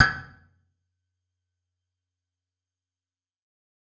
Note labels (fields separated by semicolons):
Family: guitar; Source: electronic; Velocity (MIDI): 75; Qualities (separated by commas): fast decay, percussive, reverb